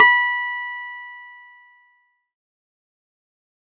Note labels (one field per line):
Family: keyboard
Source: electronic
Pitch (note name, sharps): B5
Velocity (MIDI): 25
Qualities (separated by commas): distorted, fast decay